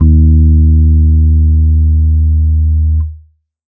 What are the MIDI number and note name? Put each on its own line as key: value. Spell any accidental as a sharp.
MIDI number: 39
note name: D#2